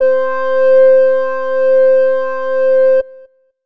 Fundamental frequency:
523.3 Hz